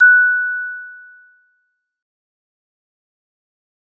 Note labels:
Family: mallet percussion; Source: acoustic; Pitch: F#6; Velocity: 75; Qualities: fast decay

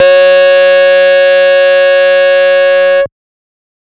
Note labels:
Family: bass; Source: synthesizer; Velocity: 75; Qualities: bright, distorted, multiphonic

